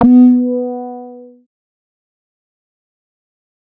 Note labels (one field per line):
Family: bass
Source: synthesizer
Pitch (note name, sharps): B3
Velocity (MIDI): 100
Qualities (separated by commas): distorted, fast decay